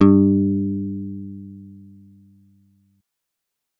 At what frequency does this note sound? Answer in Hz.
98 Hz